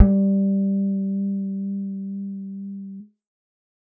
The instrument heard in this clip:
synthesizer bass